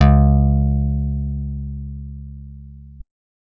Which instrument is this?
acoustic guitar